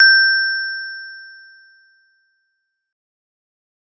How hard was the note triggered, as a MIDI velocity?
100